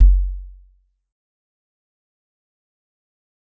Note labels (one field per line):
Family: mallet percussion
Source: acoustic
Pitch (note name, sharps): F#1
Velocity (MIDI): 75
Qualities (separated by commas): dark, fast decay, percussive